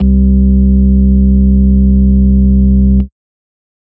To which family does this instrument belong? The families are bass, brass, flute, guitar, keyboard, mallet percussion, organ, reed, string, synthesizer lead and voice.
organ